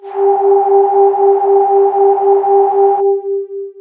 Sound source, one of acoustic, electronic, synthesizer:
synthesizer